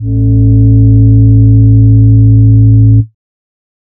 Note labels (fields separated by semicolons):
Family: voice; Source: synthesizer; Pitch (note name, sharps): A1; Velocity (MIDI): 127; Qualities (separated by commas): dark